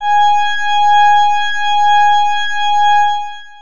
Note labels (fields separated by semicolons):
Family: organ; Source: electronic; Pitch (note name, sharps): G#5; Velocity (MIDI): 100; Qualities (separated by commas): distorted, long release